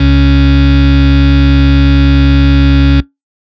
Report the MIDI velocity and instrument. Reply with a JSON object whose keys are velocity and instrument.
{"velocity": 127, "instrument": "electronic organ"}